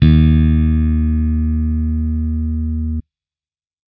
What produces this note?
electronic bass